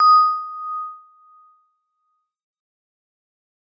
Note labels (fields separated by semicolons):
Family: mallet percussion; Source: acoustic; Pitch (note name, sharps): D#6; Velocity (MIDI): 75; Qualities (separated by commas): fast decay, non-linear envelope